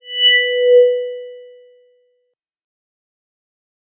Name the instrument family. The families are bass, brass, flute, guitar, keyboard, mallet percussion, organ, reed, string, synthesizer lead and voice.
mallet percussion